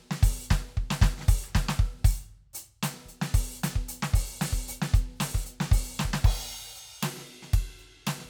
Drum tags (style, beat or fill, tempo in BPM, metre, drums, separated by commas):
funk, beat, 115 BPM, 4/4, crash, ride, ride bell, closed hi-hat, open hi-hat, hi-hat pedal, snare, cross-stick, kick